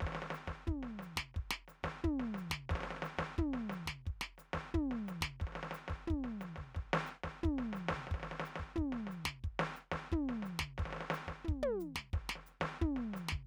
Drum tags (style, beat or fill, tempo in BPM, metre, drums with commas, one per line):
samba
beat
89 BPM
4/4
hi-hat pedal, snare, high tom, floor tom, kick